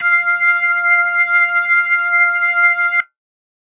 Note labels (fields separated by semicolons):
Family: organ; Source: electronic; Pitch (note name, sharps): F5; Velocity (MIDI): 50